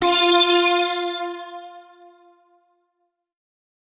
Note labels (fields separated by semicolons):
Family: guitar; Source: electronic; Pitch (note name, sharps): F4; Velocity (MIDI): 127